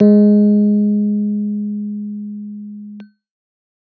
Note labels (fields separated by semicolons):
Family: keyboard; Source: electronic; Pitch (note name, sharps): G#3; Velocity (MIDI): 50; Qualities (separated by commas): dark